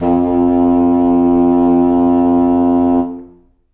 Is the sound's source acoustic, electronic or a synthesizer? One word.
acoustic